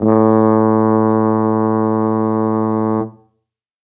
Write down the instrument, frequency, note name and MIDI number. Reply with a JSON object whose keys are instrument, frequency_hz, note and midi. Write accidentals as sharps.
{"instrument": "acoustic brass instrument", "frequency_hz": 110, "note": "A2", "midi": 45}